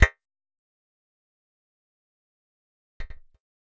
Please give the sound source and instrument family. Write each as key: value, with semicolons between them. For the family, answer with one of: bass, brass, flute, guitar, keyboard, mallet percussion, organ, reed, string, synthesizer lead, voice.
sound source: synthesizer; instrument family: bass